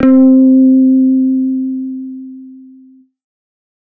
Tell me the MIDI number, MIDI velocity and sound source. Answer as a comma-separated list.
60, 25, synthesizer